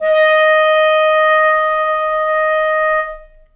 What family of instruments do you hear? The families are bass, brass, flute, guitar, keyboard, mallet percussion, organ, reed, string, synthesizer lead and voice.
reed